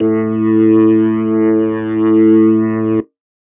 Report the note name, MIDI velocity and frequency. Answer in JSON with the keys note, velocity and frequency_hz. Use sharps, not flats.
{"note": "A2", "velocity": 50, "frequency_hz": 110}